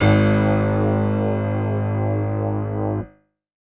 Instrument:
electronic keyboard